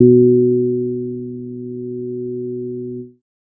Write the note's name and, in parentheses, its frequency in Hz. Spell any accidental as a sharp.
B2 (123.5 Hz)